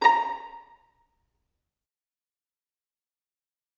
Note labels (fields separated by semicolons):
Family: string; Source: acoustic; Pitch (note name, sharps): A#5; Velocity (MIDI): 75; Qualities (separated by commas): fast decay, percussive, reverb